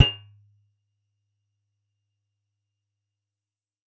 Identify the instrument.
acoustic guitar